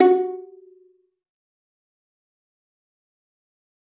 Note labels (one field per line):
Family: string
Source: acoustic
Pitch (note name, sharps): F#4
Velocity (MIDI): 50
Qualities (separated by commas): fast decay, percussive, reverb